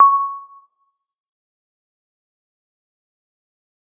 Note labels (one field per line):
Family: mallet percussion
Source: acoustic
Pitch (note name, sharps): C#6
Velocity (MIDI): 75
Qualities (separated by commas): fast decay, percussive, reverb